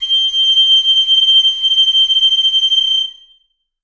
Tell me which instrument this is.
acoustic reed instrument